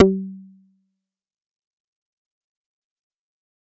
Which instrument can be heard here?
synthesizer bass